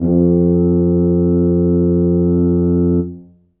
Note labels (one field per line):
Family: brass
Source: acoustic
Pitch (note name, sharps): F2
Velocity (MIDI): 100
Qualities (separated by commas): dark, reverb